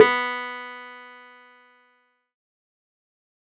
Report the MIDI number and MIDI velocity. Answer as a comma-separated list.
59, 127